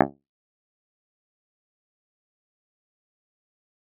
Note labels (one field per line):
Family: guitar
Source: electronic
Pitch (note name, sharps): C#2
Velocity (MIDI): 100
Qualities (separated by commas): fast decay, percussive